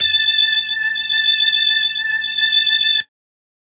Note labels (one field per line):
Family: organ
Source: electronic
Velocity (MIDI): 50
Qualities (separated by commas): bright